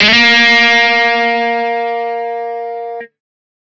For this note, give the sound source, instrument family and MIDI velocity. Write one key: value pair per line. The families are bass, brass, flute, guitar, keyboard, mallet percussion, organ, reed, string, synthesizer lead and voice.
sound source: electronic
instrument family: guitar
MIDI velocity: 127